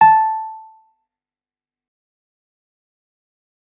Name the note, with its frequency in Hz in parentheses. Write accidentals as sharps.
A5 (880 Hz)